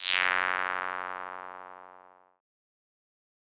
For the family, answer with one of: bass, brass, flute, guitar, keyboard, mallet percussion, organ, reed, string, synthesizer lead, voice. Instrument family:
bass